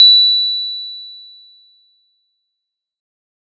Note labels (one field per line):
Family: organ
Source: electronic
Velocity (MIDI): 100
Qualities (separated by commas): bright